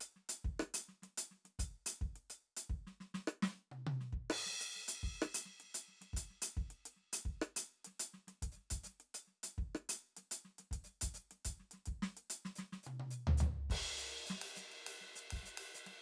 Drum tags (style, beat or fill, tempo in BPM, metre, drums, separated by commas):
Afro-Cuban, beat, 105 BPM, 4/4, crash, ride, closed hi-hat, hi-hat pedal, snare, cross-stick, high tom, floor tom, kick